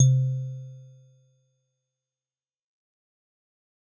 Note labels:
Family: mallet percussion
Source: acoustic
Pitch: C3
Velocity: 127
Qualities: fast decay

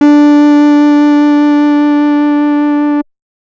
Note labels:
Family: bass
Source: synthesizer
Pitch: D4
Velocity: 75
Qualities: distorted

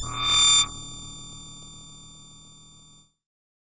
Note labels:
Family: keyboard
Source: synthesizer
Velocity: 25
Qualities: bright, distorted

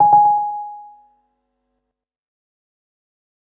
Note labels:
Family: keyboard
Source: electronic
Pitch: G#5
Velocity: 25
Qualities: fast decay, tempo-synced

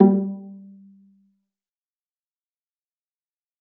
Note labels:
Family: string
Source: acoustic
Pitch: G3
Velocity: 100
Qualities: dark, fast decay, percussive, reverb

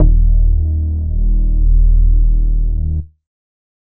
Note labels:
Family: bass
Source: synthesizer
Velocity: 50

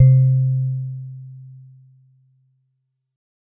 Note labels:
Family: mallet percussion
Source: acoustic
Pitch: C3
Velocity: 50

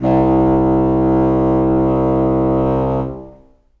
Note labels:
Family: reed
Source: acoustic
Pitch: C2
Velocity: 50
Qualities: long release, reverb

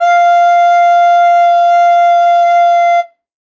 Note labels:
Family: flute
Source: acoustic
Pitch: F5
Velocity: 100

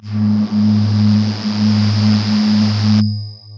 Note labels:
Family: voice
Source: synthesizer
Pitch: G#2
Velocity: 50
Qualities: distorted, long release

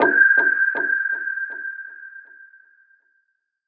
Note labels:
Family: synthesizer lead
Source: synthesizer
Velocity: 75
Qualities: non-linear envelope, reverb

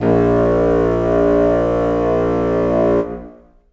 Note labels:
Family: reed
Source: acoustic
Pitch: A#1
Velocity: 75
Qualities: long release, reverb

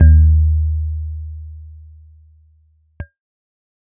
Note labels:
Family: keyboard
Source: electronic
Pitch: D#2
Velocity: 25

